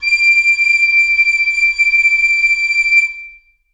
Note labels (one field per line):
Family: flute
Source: acoustic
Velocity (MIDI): 127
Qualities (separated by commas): reverb